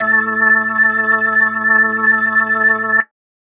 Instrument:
electronic organ